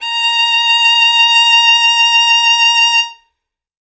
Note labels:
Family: string; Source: acoustic; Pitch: A#5; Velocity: 25; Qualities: bright

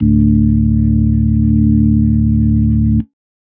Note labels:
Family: organ; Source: electronic; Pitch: D1; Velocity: 50; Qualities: dark

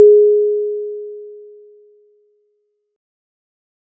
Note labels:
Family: mallet percussion; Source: acoustic; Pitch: G#4; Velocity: 25; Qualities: bright

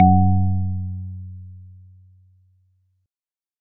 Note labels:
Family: organ; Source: electronic; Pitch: F#2; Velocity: 50

